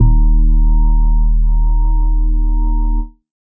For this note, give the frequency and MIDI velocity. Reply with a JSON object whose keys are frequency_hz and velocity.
{"frequency_hz": 38.89, "velocity": 25}